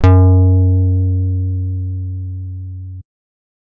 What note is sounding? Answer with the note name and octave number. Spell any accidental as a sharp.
F#2